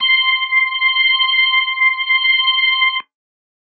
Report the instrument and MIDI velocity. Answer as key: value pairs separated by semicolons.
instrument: electronic organ; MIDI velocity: 100